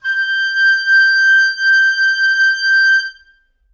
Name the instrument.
acoustic reed instrument